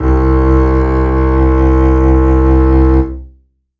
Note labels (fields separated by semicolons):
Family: string; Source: acoustic; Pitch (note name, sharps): C2; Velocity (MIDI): 127; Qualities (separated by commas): reverb